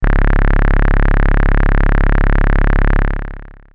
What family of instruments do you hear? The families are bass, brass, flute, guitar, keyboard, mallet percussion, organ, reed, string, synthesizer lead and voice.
bass